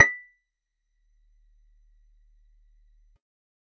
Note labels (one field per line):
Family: guitar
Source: acoustic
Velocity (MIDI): 127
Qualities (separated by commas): percussive